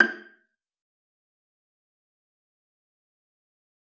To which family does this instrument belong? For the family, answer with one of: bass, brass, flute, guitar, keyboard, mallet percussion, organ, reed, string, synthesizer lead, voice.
string